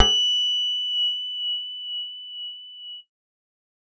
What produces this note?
synthesizer bass